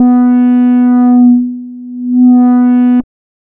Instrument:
synthesizer bass